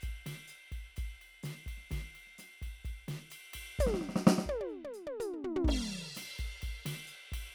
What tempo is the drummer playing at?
127 BPM